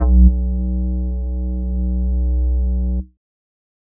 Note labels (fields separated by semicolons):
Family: flute; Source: synthesizer; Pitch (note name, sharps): B1; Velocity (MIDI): 50